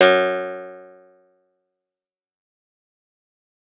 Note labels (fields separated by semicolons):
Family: guitar; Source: acoustic; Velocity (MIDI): 100; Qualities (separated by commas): bright, fast decay